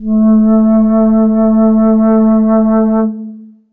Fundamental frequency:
220 Hz